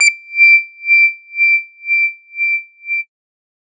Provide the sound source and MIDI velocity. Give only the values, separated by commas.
synthesizer, 100